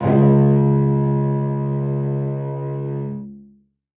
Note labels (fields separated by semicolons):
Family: string; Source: acoustic; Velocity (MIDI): 127; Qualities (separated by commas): long release, reverb